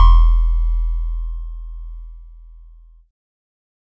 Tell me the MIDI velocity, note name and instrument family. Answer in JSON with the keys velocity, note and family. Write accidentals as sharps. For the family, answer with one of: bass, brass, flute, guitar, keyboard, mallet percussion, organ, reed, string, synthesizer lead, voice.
{"velocity": 100, "note": "E1", "family": "keyboard"}